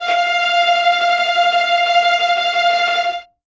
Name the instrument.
acoustic string instrument